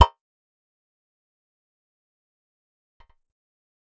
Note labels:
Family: bass; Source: synthesizer; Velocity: 127; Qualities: fast decay, percussive

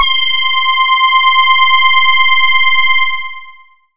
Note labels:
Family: voice; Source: synthesizer; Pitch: C6; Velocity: 100; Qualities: long release

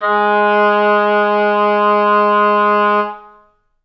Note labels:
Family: reed; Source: acoustic; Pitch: G#3; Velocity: 75; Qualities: reverb

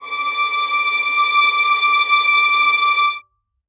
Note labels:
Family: string; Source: acoustic; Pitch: D6; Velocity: 25; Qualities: reverb

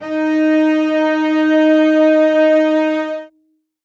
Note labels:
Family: string; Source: acoustic; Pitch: D#4; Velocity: 100; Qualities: reverb

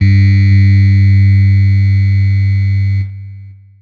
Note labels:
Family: keyboard; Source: electronic; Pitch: G2; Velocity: 50; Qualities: bright, distorted, long release

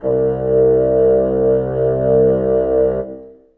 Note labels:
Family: reed; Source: acoustic; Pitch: C2; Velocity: 50; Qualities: reverb

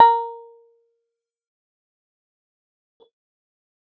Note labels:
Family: keyboard; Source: electronic; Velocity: 25; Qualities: fast decay, percussive

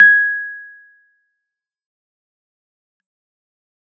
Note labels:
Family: keyboard; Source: electronic; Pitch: G#6; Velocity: 25; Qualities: fast decay, percussive

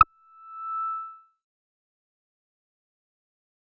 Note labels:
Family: bass; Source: synthesizer; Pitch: E6; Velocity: 50; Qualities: fast decay

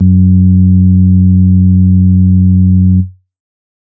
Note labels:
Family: organ; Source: electronic; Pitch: F#2; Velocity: 127; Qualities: dark

